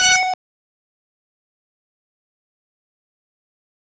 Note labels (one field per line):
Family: bass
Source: synthesizer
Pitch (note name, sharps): F#5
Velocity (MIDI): 50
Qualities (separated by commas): bright, distorted, fast decay, percussive